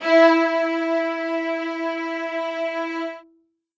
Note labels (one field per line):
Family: string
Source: acoustic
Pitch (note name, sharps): E4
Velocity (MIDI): 127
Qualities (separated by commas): reverb